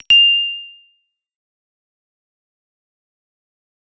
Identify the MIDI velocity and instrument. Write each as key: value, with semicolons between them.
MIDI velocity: 25; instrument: synthesizer bass